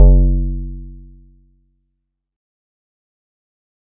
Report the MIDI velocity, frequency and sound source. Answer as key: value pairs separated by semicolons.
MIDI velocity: 50; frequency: 46.25 Hz; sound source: electronic